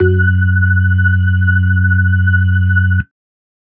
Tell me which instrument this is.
electronic organ